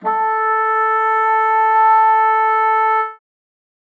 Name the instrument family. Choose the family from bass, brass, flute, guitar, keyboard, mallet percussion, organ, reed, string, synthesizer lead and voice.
reed